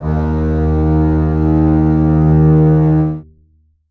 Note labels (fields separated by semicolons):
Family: string; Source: acoustic; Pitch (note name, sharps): D#2; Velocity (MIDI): 25; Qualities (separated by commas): reverb